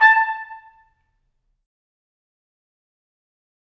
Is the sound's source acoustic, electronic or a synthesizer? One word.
acoustic